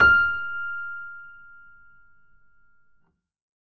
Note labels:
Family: keyboard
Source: acoustic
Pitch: F6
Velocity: 100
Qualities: reverb

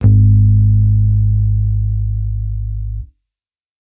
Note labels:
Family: bass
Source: electronic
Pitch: G#1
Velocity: 50

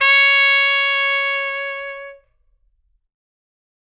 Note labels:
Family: brass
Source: acoustic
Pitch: C#5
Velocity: 127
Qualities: bright

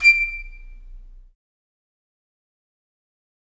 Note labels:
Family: flute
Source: acoustic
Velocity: 50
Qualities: fast decay, reverb

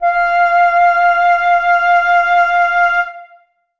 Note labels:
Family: flute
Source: acoustic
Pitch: F5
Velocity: 127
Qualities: reverb

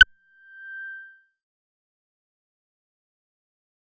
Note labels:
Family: bass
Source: synthesizer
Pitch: G6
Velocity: 127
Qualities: fast decay

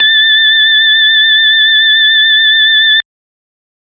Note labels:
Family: organ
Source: electronic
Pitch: A6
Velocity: 100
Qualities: bright

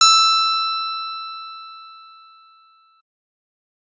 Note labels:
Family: keyboard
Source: electronic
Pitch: E6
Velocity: 127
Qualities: bright

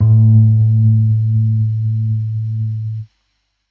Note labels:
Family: keyboard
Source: electronic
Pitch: A2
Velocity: 50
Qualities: dark

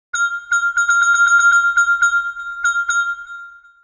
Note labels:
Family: mallet percussion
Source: synthesizer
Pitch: F6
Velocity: 100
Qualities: long release, multiphonic, tempo-synced

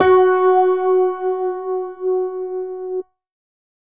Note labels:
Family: keyboard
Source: electronic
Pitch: F#4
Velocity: 100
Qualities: reverb

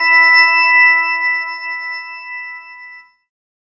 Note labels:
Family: keyboard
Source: synthesizer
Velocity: 25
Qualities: bright

